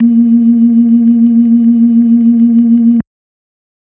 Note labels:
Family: organ; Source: electronic; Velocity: 75; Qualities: dark

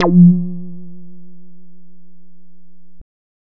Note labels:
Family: bass; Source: synthesizer; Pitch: F3; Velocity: 25; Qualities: distorted

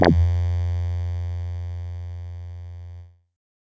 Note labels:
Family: bass; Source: synthesizer; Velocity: 25; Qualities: distorted

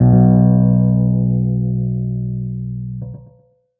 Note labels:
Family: keyboard; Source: electronic; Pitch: B1; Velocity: 25; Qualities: dark, tempo-synced

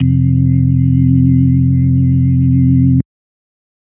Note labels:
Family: organ; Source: electronic; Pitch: F1; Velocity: 100; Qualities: dark

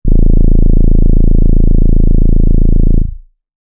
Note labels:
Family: keyboard; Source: electronic; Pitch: A0; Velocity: 75; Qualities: dark

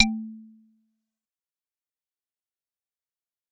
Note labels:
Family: mallet percussion; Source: acoustic; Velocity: 25; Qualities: fast decay, percussive

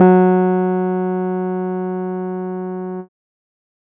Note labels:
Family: keyboard; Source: electronic; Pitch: F#3; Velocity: 50

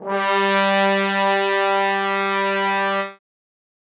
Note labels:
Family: brass; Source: acoustic; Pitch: G3; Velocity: 127; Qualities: bright, reverb

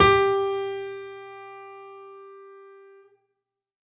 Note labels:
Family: keyboard; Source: acoustic; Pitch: G4; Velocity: 127; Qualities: reverb

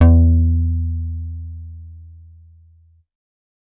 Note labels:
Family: bass; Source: synthesizer; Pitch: E2; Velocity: 25

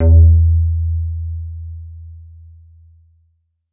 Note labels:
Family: guitar; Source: electronic; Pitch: E2; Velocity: 75; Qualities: dark, reverb

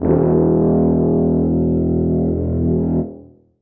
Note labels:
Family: brass; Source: acoustic; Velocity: 127; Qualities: bright, reverb

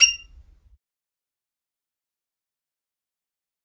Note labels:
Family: string; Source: acoustic; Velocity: 50; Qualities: fast decay, percussive, reverb

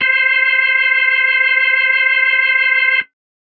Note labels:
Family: organ; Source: electronic; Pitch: C5; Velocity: 50; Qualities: distorted

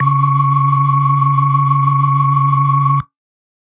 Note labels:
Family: organ; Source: electronic; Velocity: 25

